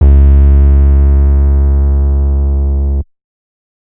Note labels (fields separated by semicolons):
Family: bass; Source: synthesizer; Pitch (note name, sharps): C#2; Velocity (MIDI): 50; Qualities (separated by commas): distorted